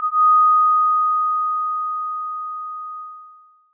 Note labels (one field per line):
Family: mallet percussion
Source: electronic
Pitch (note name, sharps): D#6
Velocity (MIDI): 127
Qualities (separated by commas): bright, multiphonic